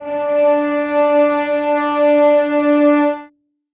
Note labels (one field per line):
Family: string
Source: acoustic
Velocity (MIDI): 25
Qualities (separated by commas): reverb